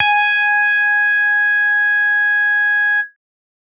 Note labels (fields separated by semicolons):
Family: bass; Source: synthesizer; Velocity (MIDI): 127